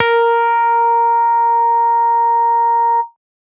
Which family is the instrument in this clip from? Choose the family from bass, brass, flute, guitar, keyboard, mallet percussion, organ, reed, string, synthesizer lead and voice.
bass